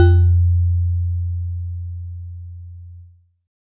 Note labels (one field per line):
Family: mallet percussion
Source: acoustic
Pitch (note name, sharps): F2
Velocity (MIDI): 25